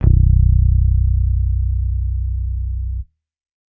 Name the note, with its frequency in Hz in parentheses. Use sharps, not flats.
B0 (30.87 Hz)